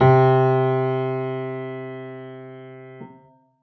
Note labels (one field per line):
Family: keyboard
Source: acoustic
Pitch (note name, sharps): C3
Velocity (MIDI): 50